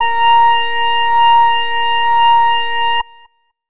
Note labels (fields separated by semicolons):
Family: flute; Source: acoustic; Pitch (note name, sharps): A#5; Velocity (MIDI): 127